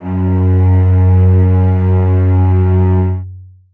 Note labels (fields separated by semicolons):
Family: string; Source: acoustic; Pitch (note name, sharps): F#2; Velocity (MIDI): 50; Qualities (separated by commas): long release, reverb